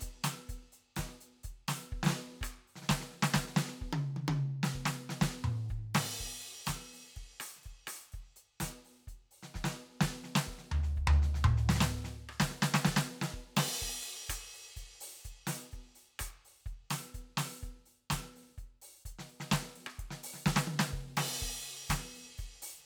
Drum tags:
reggae
beat
126 BPM
4/4
crash, closed hi-hat, open hi-hat, hi-hat pedal, snare, cross-stick, high tom, mid tom, floor tom, kick

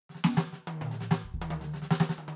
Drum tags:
hip-hop
fill
100 BPM
4/4
snare, high tom, mid tom, kick

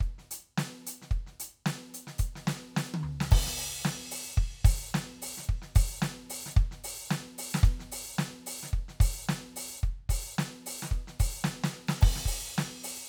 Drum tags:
swing
beat
110 BPM
4/4
crash, closed hi-hat, open hi-hat, hi-hat pedal, snare, high tom, floor tom, kick

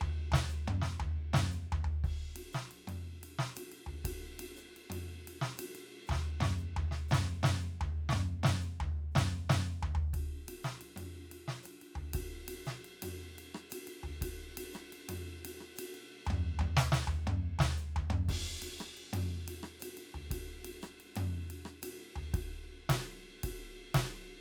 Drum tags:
Latin
beat
118 BPM
4/4
ride, hi-hat pedal, snare, cross-stick, mid tom, floor tom, kick

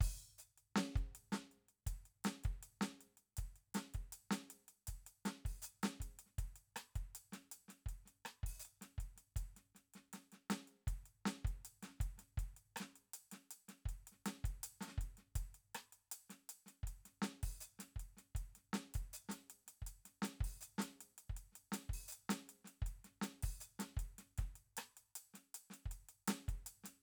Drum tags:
funk
beat
80 BPM
4/4
closed hi-hat, open hi-hat, hi-hat pedal, snare, cross-stick, kick

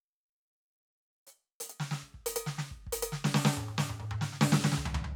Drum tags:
New Orleans funk
fill
93 BPM
4/4
closed hi-hat, hi-hat pedal, snare, high tom, floor tom, kick

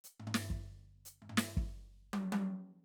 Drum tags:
New Orleans funk
fill
84 BPM
4/4
hi-hat pedal, snare, high tom, floor tom, kick

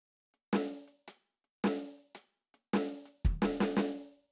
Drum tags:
rock
beat
110 BPM
4/4
closed hi-hat, snare, kick

